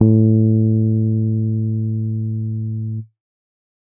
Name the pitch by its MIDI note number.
45